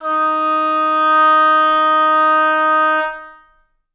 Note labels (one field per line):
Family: reed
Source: acoustic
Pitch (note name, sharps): D#4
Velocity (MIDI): 75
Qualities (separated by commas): reverb